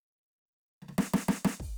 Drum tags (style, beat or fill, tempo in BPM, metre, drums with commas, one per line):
Afro-Cuban bembé
fill
122 BPM
4/4
open hi-hat, hi-hat pedal, snare, kick